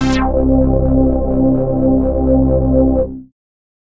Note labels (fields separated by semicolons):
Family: bass; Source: synthesizer; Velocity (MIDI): 127; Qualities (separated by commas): bright, distorted